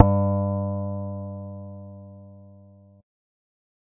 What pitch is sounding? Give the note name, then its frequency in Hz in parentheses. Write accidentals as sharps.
G2 (98 Hz)